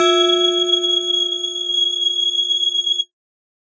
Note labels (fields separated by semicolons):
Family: mallet percussion; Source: electronic; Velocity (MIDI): 75